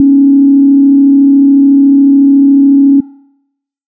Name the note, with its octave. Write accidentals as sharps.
C#4